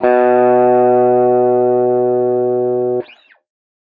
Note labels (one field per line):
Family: guitar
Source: electronic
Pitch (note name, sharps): B2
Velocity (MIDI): 50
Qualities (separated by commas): distorted